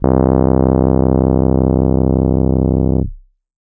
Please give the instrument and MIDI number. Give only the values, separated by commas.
electronic keyboard, 24